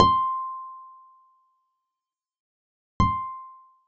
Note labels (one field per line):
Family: guitar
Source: acoustic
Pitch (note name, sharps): C6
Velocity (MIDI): 100